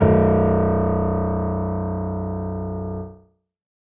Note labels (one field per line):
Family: keyboard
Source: acoustic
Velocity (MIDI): 75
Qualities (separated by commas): reverb